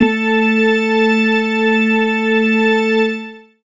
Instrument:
electronic organ